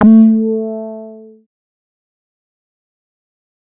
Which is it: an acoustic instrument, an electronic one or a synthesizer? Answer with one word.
synthesizer